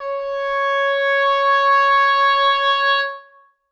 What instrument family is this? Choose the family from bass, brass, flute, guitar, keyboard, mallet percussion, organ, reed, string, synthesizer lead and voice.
reed